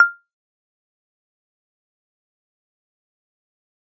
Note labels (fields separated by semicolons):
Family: mallet percussion; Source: acoustic; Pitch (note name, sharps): F6; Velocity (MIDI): 100; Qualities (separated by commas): dark, fast decay, percussive, reverb